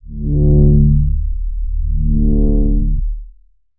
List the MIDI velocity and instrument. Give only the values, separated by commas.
25, synthesizer bass